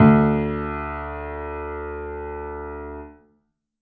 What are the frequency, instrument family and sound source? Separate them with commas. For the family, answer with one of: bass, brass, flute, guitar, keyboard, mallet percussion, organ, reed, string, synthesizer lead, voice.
73.42 Hz, keyboard, acoustic